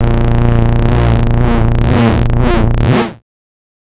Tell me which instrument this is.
synthesizer bass